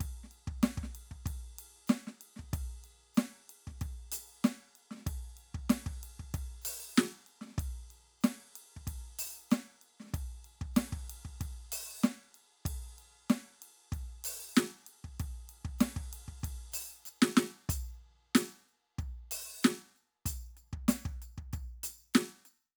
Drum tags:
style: funk; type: beat; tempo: 95 BPM; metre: 4/4; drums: ride, percussion, snare, kick

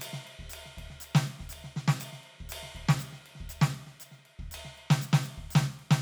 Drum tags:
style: songo; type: beat; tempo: 120 BPM; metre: 4/4; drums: ride, ride bell, percussion, snare, cross-stick, kick

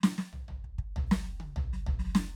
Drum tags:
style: rock; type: fill; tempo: 95 BPM; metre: 4/4; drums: hi-hat pedal, snare, high tom, floor tom, kick

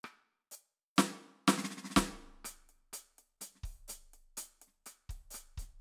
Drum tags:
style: cha-cha; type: beat; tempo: 124 BPM; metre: 4/4; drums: closed hi-hat, open hi-hat, hi-hat pedal, snare, cross-stick, kick

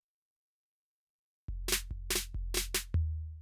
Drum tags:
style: half-time rock; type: fill; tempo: 140 BPM; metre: 4/4; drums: snare, floor tom, kick

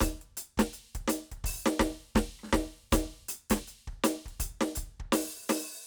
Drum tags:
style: New Orleans funk; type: beat; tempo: 82 BPM; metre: 4/4; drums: closed hi-hat, open hi-hat, hi-hat pedal, snare, cross-stick, kick

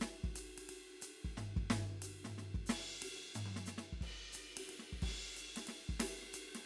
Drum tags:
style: medium-fast jazz; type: beat; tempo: 180 BPM; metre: 4/4; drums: crash, ride, hi-hat pedal, snare, high tom, floor tom, kick

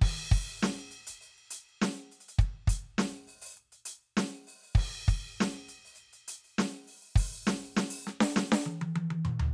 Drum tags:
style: rock; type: beat; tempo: 100 BPM; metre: 4/4; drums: crash, closed hi-hat, open hi-hat, hi-hat pedal, snare, high tom, mid tom, floor tom, kick

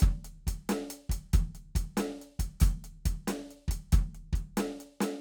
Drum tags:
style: rock; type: beat; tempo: 92 BPM; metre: 4/4; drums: closed hi-hat, snare, kick

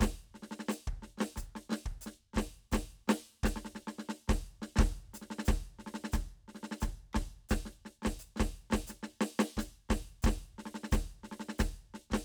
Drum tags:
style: march; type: beat; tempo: 176 BPM; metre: 4/4; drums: hi-hat pedal, snare, cross-stick, kick

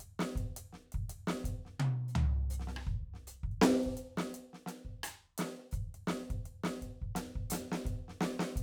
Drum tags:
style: New Orleans funk; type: beat; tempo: 84 BPM; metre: 4/4; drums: closed hi-hat, hi-hat pedal, snare, cross-stick, high tom, floor tom, kick

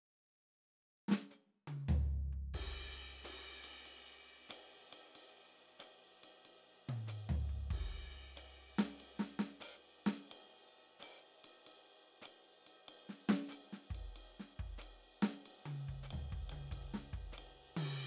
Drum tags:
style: jazz; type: beat; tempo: 93 BPM; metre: 4/4; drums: crash, ride, hi-hat pedal, snare, high tom, mid tom, floor tom, kick

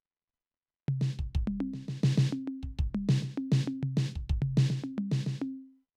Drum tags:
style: pop; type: fill; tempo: 142 BPM; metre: 4/4; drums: snare, high tom, mid tom, floor tom, kick

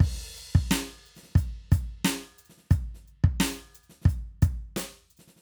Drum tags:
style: rock; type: beat; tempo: 88 BPM; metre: 4/4; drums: crash, closed hi-hat, open hi-hat, hi-hat pedal, snare, kick

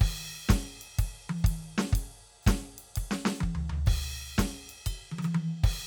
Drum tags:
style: swing; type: beat; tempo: 124 BPM; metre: 4/4; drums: crash, ride, ride bell, hi-hat pedal, snare, high tom, floor tom, kick

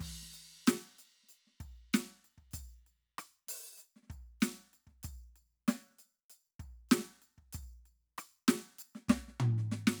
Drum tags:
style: soul; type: beat; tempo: 96 BPM; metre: 4/4; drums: crash, percussion, snare, cross-stick, floor tom, kick

